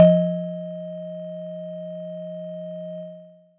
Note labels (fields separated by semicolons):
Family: mallet percussion; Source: acoustic; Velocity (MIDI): 25; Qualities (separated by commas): distorted